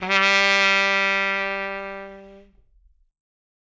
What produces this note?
acoustic brass instrument